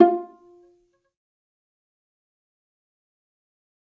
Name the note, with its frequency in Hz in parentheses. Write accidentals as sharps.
F4 (349.2 Hz)